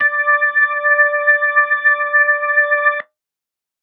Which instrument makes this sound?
electronic organ